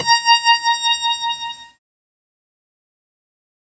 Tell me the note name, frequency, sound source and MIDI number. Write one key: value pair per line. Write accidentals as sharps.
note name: A#5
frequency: 932.3 Hz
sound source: synthesizer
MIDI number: 82